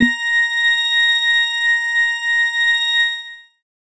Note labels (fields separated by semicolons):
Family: organ; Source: electronic; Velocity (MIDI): 25; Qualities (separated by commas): reverb